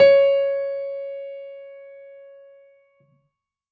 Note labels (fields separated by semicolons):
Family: keyboard; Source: acoustic; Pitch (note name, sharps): C#5; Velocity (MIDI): 100